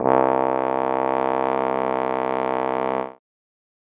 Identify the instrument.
acoustic brass instrument